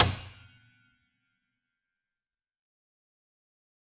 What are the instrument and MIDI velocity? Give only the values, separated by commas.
acoustic keyboard, 127